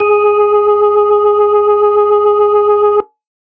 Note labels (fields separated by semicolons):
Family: organ; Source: electronic; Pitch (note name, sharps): G#4; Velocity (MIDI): 100